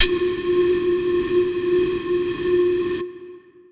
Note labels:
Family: flute; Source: acoustic; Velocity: 75; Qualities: distorted, long release

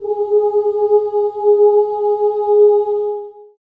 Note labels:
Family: voice; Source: acoustic; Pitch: G#4; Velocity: 25; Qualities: long release, reverb

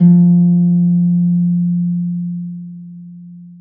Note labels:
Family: string; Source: acoustic; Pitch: F3; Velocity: 25; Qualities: long release, reverb

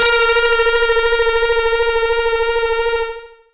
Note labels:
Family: bass; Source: synthesizer; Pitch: A#4; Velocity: 127; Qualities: bright, distorted, tempo-synced

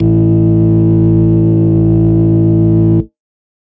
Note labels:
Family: organ; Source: electronic; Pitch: A1; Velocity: 75; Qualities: distorted

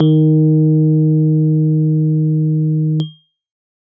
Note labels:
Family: keyboard; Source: electronic; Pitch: D#3; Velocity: 75

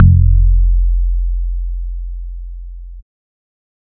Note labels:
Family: bass; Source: synthesizer; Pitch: F1; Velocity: 100

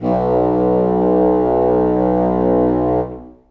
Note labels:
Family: reed; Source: acoustic; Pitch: B1; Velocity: 25; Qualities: reverb

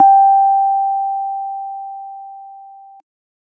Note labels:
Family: keyboard; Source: electronic; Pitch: G5; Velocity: 25

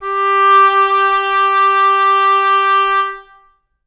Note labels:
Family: reed; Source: acoustic; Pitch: G4; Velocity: 100; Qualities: reverb

